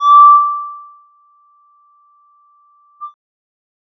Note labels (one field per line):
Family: bass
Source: synthesizer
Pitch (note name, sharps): D6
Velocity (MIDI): 75